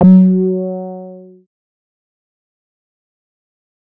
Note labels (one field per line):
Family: bass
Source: synthesizer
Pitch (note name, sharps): F#3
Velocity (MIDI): 75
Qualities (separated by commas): distorted, fast decay